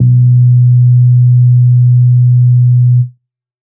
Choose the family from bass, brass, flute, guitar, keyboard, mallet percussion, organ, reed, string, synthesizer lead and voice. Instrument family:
bass